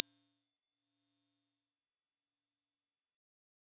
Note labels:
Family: keyboard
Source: electronic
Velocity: 75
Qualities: bright, multiphonic

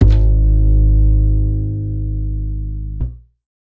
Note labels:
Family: bass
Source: acoustic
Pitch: G#1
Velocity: 127

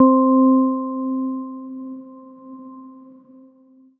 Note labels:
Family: keyboard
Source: electronic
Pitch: C4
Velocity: 50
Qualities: dark, long release

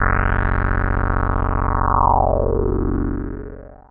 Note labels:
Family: synthesizer lead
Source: synthesizer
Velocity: 127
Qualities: long release

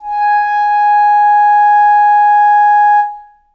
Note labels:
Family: reed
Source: acoustic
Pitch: G#5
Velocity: 25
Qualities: reverb

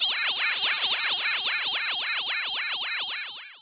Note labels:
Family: voice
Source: synthesizer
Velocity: 127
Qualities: bright, distorted, long release

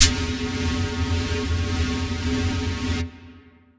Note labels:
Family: flute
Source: acoustic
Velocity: 50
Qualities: distorted

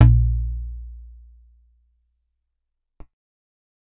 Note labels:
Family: guitar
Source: acoustic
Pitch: A#1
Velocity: 25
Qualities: dark

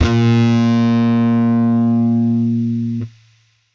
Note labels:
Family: bass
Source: electronic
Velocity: 100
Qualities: bright, distorted

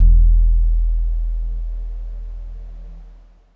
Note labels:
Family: guitar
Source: electronic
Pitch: E1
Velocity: 75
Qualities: dark

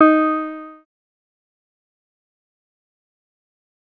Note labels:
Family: synthesizer lead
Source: synthesizer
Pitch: D#4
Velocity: 25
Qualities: fast decay

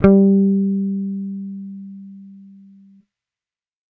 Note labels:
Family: bass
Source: electronic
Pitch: G3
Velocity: 50

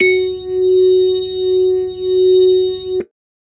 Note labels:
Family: organ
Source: electronic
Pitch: F#4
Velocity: 50

